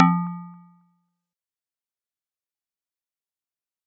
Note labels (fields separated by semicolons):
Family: mallet percussion; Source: acoustic; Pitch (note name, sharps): F3; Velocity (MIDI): 75; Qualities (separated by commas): fast decay, percussive